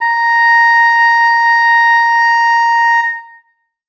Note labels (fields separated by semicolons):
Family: reed; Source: acoustic; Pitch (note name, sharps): A#5; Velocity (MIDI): 127; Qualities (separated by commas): reverb